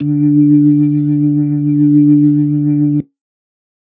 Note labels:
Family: organ; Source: electronic; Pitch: D3; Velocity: 50; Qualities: dark

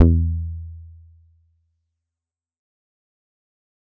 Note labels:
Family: bass; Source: synthesizer; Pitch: E2; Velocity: 75; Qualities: dark, distorted, fast decay

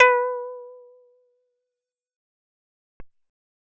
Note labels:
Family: bass; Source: synthesizer; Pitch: B4; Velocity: 127; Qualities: fast decay, percussive

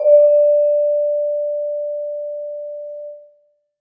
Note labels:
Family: mallet percussion; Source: acoustic; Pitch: D5; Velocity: 25; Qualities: reverb

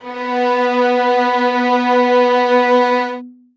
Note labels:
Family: string; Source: acoustic; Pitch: B3; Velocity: 75; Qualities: reverb

